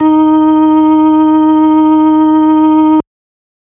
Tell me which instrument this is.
electronic organ